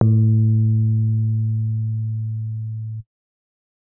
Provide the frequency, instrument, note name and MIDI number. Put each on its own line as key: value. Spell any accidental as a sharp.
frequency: 110 Hz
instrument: electronic keyboard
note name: A2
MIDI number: 45